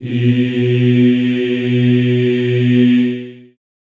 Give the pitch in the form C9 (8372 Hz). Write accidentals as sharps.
B2 (123.5 Hz)